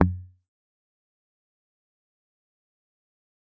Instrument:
electronic guitar